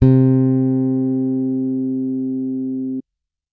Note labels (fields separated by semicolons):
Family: bass; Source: electronic; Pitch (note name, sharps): C3; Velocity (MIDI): 75